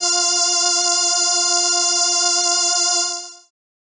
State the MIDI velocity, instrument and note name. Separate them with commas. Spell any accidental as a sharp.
100, synthesizer keyboard, F4